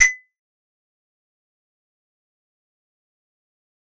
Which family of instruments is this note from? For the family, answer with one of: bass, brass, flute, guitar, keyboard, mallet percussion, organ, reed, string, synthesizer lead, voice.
keyboard